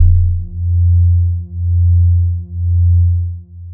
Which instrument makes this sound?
synthesizer bass